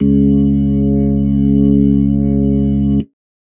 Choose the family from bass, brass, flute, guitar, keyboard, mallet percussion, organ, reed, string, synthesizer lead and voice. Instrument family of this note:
organ